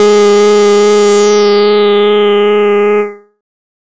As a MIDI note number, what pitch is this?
56